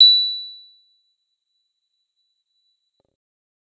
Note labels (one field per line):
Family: bass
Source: synthesizer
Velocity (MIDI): 100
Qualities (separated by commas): bright, percussive